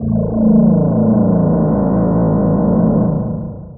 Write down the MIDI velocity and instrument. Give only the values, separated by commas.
127, synthesizer voice